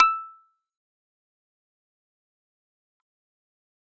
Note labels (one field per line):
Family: keyboard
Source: electronic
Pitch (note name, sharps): E6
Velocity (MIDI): 75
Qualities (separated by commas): fast decay, percussive